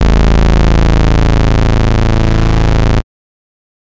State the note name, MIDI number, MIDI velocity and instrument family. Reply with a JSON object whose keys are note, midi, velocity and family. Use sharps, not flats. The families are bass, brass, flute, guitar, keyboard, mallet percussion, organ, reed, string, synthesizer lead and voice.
{"note": "A0", "midi": 21, "velocity": 50, "family": "bass"}